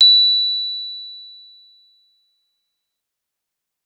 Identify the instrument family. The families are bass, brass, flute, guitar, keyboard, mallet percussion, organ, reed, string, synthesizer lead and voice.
keyboard